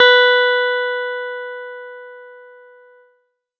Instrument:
electronic keyboard